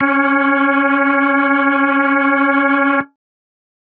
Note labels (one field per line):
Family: organ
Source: electronic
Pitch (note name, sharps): C#4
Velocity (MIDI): 50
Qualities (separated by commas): distorted